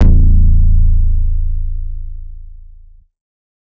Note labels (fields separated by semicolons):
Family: bass; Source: synthesizer; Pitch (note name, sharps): A0; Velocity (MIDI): 100; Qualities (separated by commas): distorted